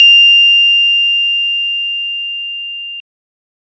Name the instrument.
electronic organ